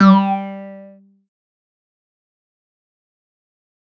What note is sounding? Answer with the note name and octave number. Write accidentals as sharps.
G3